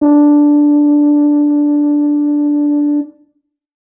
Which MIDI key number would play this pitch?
62